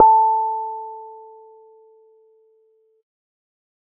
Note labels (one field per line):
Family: bass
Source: synthesizer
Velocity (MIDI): 100